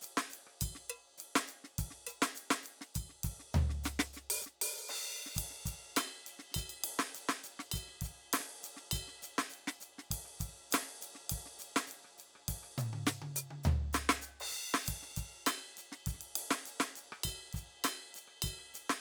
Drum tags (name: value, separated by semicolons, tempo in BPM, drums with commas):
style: Brazilian; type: beat; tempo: 101 BPM; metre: 4/4; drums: crash, ride, ride bell, closed hi-hat, hi-hat pedal, percussion, snare, cross-stick, high tom, mid tom, floor tom, kick